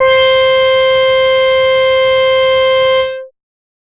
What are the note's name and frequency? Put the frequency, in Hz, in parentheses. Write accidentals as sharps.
C5 (523.3 Hz)